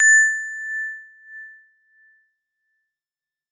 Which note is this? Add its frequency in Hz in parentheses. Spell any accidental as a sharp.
A6 (1760 Hz)